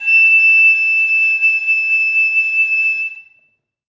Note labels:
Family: flute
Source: acoustic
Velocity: 75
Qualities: bright, reverb

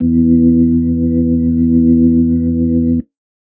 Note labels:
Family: organ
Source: electronic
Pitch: E2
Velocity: 75

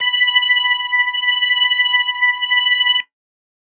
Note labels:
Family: organ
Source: electronic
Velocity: 127

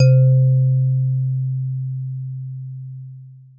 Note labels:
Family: mallet percussion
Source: acoustic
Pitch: C3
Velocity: 100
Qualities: long release

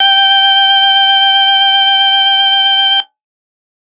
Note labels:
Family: organ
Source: electronic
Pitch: G5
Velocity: 100

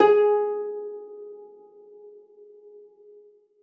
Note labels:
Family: string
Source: acoustic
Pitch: G#4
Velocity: 127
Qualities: reverb

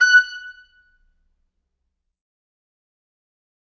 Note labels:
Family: reed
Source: acoustic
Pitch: F#6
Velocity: 127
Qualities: fast decay, percussive, reverb

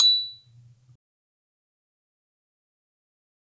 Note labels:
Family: mallet percussion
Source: acoustic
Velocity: 100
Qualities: fast decay, percussive, reverb

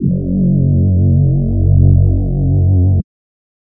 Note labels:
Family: voice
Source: synthesizer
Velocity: 100

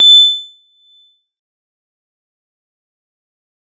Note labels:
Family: mallet percussion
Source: electronic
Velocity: 75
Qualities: bright, fast decay, percussive

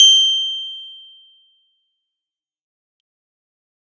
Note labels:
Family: keyboard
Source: electronic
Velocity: 127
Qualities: bright, distorted, fast decay

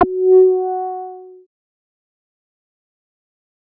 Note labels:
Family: bass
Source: synthesizer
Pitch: F#4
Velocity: 100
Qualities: distorted, fast decay

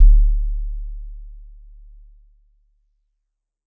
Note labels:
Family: mallet percussion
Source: acoustic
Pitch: D1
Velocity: 50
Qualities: dark

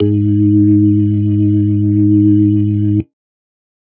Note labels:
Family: organ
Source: electronic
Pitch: G#2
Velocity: 25

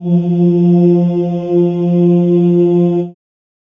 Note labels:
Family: voice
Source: acoustic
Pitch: F3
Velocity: 100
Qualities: dark, reverb

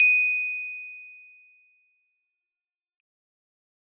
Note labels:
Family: keyboard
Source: acoustic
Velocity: 75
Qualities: bright, fast decay

